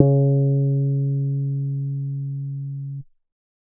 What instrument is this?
synthesizer bass